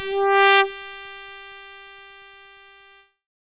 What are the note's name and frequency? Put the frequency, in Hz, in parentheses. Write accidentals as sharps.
G4 (392 Hz)